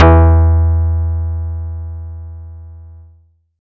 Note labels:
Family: guitar; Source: acoustic; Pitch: E2; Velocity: 50

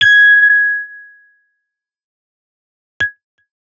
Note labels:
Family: guitar; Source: electronic; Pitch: G#6; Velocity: 50; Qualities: distorted, fast decay

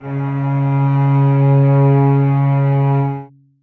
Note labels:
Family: string; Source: acoustic; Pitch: C#3; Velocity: 25; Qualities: reverb

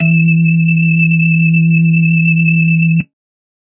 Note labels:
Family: organ; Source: electronic; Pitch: E3; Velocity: 127

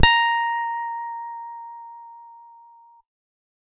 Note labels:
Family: guitar; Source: electronic; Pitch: A#5; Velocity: 50

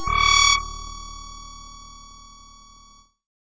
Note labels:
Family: keyboard; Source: synthesizer; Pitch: C#6; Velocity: 75; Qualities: bright, distorted

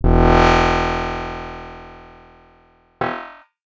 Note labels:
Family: guitar; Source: acoustic; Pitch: E1; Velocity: 75; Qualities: bright, distorted

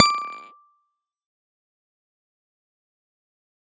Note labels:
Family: guitar; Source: electronic; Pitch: D6; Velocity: 100; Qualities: fast decay, percussive

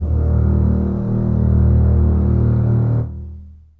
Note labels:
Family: string; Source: acoustic; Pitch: D#1; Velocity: 50; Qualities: long release, reverb

